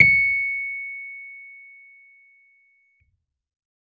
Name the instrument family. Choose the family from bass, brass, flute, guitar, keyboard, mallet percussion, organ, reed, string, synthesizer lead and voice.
keyboard